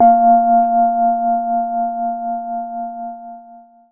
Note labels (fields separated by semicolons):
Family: keyboard; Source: electronic; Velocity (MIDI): 50; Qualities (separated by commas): long release, reverb